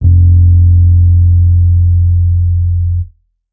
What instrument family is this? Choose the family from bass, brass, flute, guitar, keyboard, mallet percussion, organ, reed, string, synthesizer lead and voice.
bass